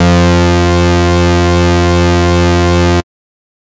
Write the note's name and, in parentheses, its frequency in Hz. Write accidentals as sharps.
F2 (87.31 Hz)